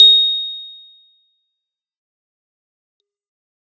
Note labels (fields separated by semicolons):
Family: keyboard; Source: acoustic; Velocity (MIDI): 100; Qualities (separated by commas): bright, fast decay